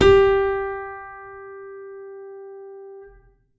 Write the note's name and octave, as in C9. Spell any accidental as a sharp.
G4